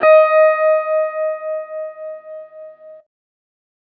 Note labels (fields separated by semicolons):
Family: guitar; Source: electronic; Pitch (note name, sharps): D#5; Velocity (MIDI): 25; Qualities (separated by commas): distorted